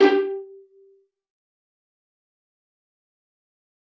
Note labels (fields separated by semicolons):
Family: string; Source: acoustic; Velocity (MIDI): 25; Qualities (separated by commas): bright, fast decay, percussive, reverb